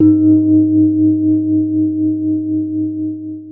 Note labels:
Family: keyboard; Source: electronic; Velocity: 100; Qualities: long release, reverb

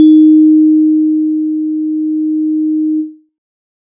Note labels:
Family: synthesizer lead; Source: synthesizer; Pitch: D#4; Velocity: 25

